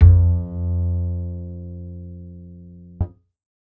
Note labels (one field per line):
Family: bass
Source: acoustic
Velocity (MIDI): 75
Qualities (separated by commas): dark